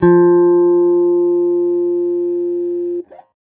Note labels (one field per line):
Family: guitar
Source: electronic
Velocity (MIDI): 50